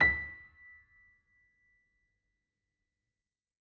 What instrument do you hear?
acoustic keyboard